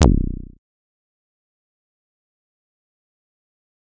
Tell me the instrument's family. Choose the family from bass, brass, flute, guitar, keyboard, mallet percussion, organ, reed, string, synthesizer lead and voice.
bass